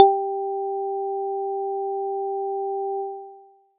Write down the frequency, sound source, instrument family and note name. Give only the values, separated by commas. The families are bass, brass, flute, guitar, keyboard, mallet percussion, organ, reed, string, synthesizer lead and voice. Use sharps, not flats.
392 Hz, acoustic, mallet percussion, G4